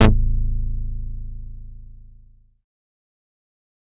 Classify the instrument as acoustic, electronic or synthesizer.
synthesizer